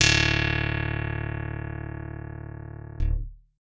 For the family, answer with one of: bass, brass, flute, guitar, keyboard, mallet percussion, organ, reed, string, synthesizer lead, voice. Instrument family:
guitar